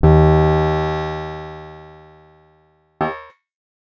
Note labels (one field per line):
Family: guitar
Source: acoustic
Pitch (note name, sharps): D#2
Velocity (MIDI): 50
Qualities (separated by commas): bright, distorted